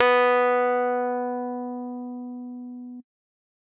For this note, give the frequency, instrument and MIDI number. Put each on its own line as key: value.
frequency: 246.9 Hz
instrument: electronic keyboard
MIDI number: 59